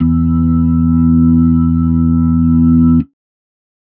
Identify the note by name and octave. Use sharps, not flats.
E2